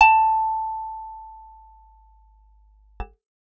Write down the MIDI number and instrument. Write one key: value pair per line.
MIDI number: 81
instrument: acoustic guitar